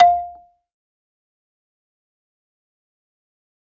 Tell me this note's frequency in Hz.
698.5 Hz